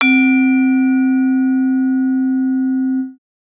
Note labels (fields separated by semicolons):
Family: mallet percussion; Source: acoustic; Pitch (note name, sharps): C4; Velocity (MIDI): 75